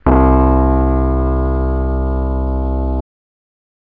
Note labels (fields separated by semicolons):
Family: keyboard; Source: electronic; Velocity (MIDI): 127; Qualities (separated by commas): bright